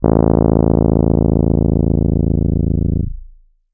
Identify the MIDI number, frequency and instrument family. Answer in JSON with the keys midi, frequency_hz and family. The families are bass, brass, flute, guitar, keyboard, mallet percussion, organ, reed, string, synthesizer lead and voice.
{"midi": 21, "frequency_hz": 27.5, "family": "keyboard"}